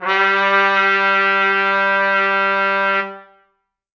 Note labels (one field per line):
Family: brass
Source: acoustic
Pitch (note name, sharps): G3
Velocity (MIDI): 127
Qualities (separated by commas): reverb